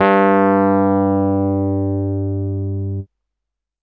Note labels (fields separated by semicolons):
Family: keyboard; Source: electronic; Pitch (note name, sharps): G2; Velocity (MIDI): 127; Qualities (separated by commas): distorted